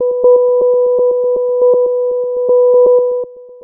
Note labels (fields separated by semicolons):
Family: synthesizer lead; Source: synthesizer; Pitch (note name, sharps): B4; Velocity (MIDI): 50; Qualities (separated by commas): dark, long release, tempo-synced